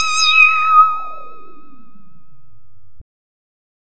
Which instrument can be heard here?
synthesizer bass